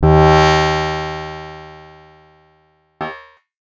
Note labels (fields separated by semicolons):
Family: guitar; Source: acoustic; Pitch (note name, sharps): D#2; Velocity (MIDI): 75; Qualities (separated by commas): bright, distorted